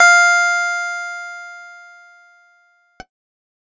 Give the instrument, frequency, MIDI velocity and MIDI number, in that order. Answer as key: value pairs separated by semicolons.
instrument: electronic keyboard; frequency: 698.5 Hz; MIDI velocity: 25; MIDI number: 77